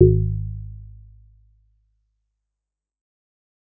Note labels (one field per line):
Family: bass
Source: synthesizer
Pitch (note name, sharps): G#1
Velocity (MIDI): 75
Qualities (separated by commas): dark, fast decay